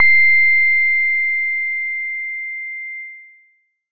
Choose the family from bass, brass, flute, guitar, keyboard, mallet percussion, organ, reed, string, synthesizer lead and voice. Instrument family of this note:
bass